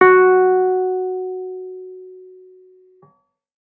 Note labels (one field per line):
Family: keyboard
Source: electronic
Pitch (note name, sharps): F#4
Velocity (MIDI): 100